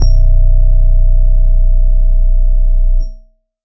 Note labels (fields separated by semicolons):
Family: keyboard; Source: electronic; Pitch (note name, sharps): B0; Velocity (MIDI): 75